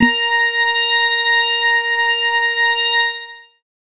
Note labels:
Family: organ; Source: electronic; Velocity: 127; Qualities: long release, reverb

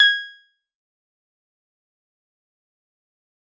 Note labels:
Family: guitar; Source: synthesizer; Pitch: G#6; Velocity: 100; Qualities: fast decay, percussive

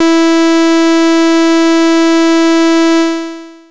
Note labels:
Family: bass; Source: synthesizer; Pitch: E4; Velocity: 100; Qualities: bright, distorted, long release

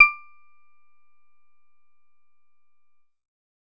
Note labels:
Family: bass; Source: synthesizer; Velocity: 50; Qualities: percussive

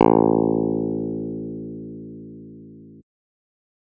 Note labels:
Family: guitar; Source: electronic; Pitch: A1; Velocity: 75

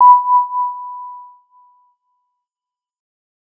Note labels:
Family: bass; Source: synthesizer; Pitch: B5; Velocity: 75; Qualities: fast decay

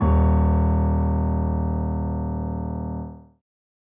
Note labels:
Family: keyboard; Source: acoustic; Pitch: D#1; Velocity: 75

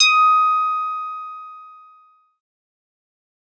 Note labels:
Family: synthesizer lead; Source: synthesizer; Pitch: D#6; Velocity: 75; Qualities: distorted, fast decay

